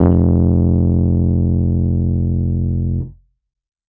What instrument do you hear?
electronic keyboard